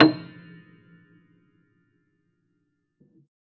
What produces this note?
acoustic keyboard